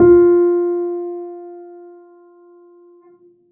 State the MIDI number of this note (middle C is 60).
65